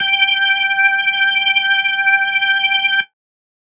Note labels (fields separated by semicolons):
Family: keyboard; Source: electronic; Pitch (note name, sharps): G5; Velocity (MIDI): 25; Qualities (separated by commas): distorted